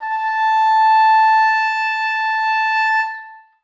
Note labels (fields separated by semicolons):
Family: reed; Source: acoustic; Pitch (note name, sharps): A5; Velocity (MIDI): 75; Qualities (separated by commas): reverb